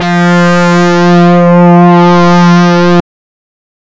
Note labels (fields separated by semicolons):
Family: reed; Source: synthesizer; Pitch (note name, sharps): F3; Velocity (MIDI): 127; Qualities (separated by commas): distorted, non-linear envelope